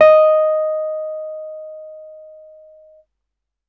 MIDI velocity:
127